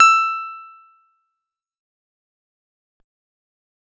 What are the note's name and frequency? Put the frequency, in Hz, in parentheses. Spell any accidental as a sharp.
E6 (1319 Hz)